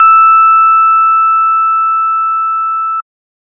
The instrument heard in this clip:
electronic organ